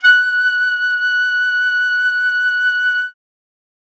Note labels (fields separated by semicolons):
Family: flute; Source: acoustic; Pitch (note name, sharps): F#6; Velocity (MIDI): 75